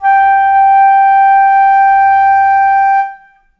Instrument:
acoustic flute